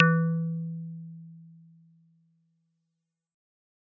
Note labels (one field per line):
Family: guitar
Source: synthesizer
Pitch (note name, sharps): E3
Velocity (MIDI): 127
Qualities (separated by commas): dark